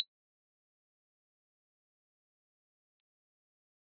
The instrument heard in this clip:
electronic keyboard